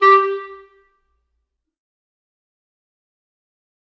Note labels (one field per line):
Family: reed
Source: acoustic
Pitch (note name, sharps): G4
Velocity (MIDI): 127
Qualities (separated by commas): fast decay, percussive, reverb